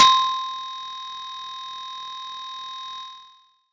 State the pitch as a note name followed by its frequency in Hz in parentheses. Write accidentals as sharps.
C6 (1047 Hz)